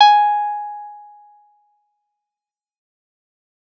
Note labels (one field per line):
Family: bass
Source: synthesizer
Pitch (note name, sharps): G#5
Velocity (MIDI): 127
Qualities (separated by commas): fast decay